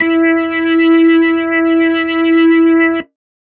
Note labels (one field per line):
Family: organ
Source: electronic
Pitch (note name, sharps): E4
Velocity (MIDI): 75